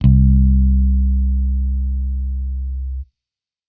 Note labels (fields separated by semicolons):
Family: bass; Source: electronic; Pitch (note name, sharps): C2; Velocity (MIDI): 25